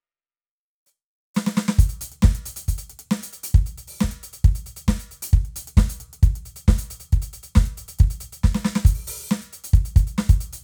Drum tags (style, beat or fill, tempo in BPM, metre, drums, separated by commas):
rock, beat, 135 BPM, 4/4, closed hi-hat, open hi-hat, hi-hat pedal, snare, kick